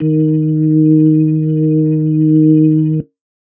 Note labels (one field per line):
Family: organ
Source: electronic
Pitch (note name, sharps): D#3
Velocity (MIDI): 100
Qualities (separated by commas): dark